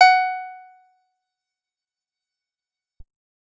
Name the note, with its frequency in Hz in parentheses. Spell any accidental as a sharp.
F#5 (740 Hz)